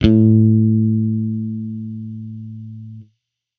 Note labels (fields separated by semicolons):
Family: bass; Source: electronic; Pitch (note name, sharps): A2; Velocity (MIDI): 75; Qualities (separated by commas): distorted